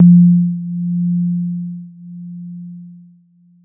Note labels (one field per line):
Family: keyboard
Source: electronic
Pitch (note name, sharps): F3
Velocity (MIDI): 100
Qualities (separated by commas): dark